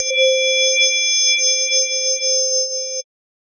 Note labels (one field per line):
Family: mallet percussion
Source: synthesizer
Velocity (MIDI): 127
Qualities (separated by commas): bright, multiphonic, non-linear envelope